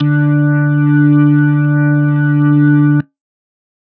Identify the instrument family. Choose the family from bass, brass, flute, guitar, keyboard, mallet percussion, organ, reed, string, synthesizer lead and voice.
organ